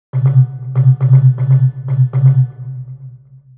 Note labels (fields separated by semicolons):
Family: mallet percussion; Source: synthesizer; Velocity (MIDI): 75; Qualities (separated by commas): dark, long release, multiphonic, percussive, tempo-synced